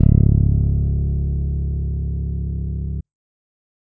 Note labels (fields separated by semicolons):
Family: bass; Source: electronic; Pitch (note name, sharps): C#1; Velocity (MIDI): 127